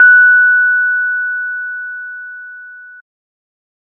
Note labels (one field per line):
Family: organ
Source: electronic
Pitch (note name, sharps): F#6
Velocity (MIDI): 50